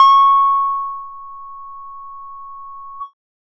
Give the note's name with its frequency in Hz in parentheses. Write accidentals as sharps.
C#6 (1109 Hz)